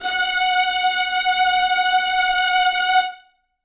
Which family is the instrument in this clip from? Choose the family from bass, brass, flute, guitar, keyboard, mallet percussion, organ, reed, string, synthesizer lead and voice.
string